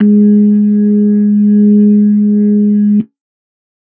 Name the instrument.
electronic organ